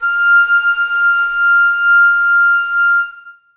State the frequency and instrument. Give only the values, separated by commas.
1397 Hz, acoustic flute